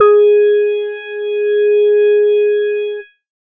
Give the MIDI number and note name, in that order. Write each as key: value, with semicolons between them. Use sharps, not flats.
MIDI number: 68; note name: G#4